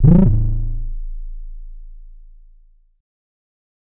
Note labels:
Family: bass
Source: synthesizer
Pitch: A0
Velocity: 25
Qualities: distorted

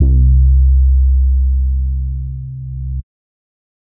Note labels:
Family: bass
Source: synthesizer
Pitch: C2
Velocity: 75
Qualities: dark

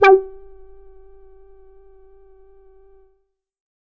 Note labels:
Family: bass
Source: synthesizer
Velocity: 25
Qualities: distorted, percussive, tempo-synced

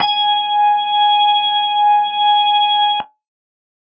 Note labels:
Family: organ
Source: electronic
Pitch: G#5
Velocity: 100

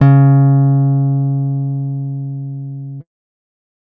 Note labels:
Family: guitar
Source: acoustic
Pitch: C#3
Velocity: 127

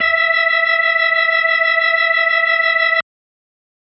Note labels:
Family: organ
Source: electronic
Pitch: E5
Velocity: 50

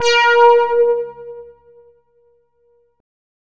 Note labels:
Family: bass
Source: synthesizer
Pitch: A#4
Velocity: 127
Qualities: bright, distorted

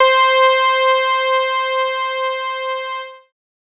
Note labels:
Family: bass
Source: synthesizer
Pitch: C5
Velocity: 75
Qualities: bright, distorted

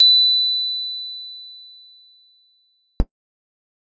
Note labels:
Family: keyboard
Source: electronic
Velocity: 50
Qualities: bright

